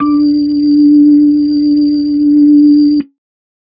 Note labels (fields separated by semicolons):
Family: organ; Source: electronic; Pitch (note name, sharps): D4; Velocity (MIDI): 25